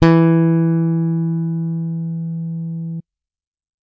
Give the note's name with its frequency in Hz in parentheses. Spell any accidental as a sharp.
E3 (164.8 Hz)